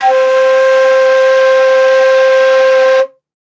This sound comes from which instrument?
acoustic flute